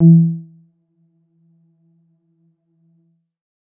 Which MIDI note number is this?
52